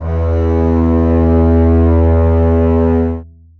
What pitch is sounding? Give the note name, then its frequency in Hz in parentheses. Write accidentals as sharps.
E2 (82.41 Hz)